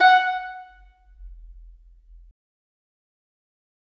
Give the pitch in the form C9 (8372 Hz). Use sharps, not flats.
F#5 (740 Hz)